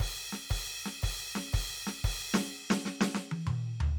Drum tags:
rock
beat
120 BPM
4/4
crash, snare, high tom, mid tom, floor tom, kick

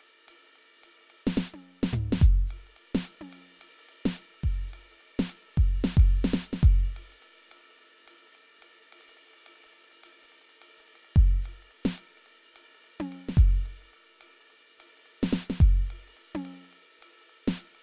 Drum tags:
swing
beat
215 BPM
4/4
crash, ride, hi-hat pedal, snare, high tom, floor tom, kick

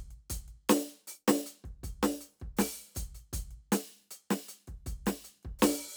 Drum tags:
funk
beat
80 BPM
4/4
closed hi-hat, open hi-hat, hi-hat pedal, snare, kick

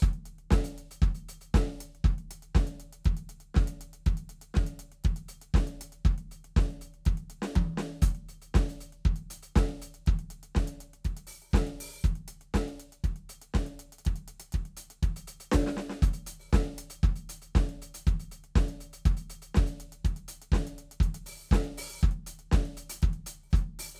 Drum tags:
disco
beat
120 BPM
4/4
closed hi-hat, open hi-hat, hi-hat pedal, snare, high tom, kick

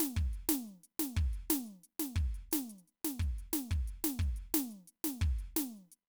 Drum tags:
chacarera
beat
118 BPM
4/4
closed hi-hat, snare, kick

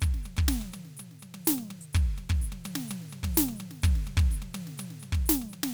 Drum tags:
prog rock
beat
125 BPM
4/4
closed hi-hat, hi-hat pedal, snare, high tom, kick

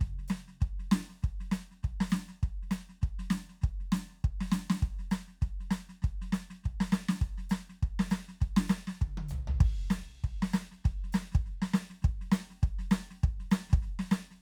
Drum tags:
rockabilly
beat
200 BPM
4/4
ride, hi-hat pedal, snare, high tom, floor tom, kick

